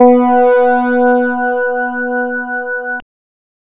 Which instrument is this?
synthesizer bass